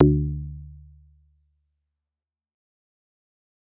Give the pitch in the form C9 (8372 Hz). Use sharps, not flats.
D2 (73.42 Hz)